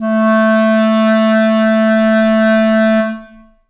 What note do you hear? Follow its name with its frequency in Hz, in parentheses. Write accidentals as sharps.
A3 (220 Hz)